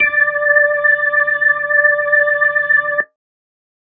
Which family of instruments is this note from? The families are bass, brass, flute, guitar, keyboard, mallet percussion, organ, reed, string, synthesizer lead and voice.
organ